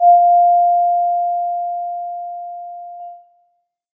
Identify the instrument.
acoustic mallet percussion instrument